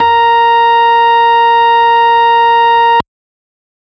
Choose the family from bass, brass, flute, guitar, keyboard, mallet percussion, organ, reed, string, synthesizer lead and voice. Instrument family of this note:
organ